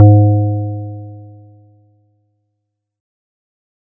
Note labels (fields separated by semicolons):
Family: keyboard; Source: electronic; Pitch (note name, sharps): G#2; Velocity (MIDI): 127